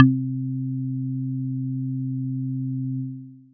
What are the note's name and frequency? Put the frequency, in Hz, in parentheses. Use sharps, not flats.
C3 (130.8 Hz)